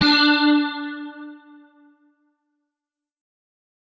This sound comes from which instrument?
electronic guitar